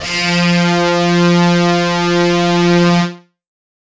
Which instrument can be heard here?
electronic guitar